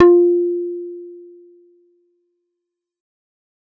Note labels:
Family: bass; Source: synthesizer; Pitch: F4; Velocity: 100; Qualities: fast decay

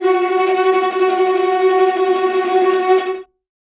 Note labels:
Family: string; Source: acoustic; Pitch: F#4; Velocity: 100; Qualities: bright, non-linear envelope, reverb

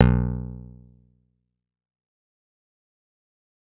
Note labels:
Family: bass; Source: synthesizer; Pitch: B1; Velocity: 50; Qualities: fast decay

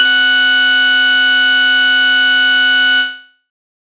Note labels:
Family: bass; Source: synthesizer; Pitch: F#6; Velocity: 100; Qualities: bright, distorted

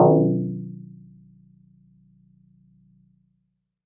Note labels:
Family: mallet percussion; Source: acoustic; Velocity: 75

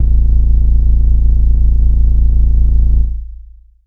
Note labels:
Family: keyboard; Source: electronic; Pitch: A0; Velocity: 50; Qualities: distorted, long release

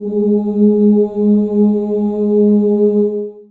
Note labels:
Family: voice; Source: acoustic; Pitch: G#3; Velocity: 25; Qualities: dark, long release, reverb

